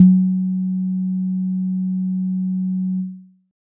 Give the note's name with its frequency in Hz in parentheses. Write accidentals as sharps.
F#3 (185 Hz)